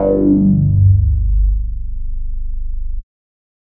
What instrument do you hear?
synthesizer bass